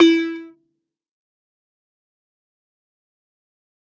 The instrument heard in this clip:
acoustic mallet percussion instrument